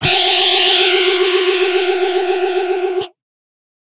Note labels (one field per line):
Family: guitar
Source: electronic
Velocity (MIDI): 75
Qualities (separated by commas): bright, distorted